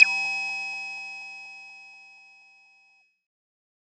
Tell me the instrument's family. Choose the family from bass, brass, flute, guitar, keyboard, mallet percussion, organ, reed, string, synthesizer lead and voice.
bass